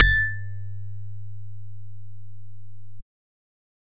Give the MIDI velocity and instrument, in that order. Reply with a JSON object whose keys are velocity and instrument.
{"velocity": 100, "instrument": "synthesizer bass"}